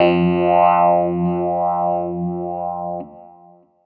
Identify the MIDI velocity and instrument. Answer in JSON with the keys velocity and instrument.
{"velocity": 25, "instrument": "electronic keyboard"}